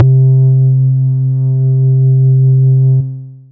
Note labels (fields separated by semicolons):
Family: bass; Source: synthesizer; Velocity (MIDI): 75; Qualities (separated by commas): long release, multiphonic